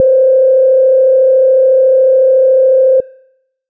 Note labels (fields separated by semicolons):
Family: bass; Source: synthesizer; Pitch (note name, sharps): C5; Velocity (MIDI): 75; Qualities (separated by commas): dark